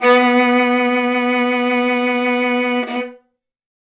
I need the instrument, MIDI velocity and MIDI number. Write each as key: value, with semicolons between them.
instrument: acoustic string instrument; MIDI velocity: 127; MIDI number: 59